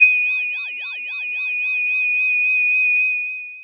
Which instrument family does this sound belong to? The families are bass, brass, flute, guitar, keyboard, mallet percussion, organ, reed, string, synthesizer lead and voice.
voice